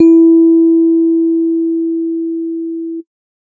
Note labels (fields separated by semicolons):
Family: keyboard; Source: electronic; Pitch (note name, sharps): E4; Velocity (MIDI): 127